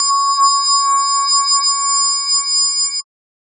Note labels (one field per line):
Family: mallet percussion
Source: synthesizer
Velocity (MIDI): 127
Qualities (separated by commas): bright, multiphonic, non-linear envelope